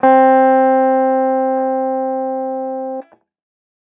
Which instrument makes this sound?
electronic guitar